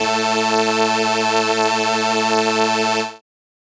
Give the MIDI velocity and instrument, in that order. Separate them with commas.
100, synthesizer keyboard